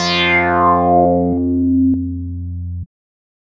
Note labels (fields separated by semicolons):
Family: bass; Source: synthesizer; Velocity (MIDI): 50; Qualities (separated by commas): distorted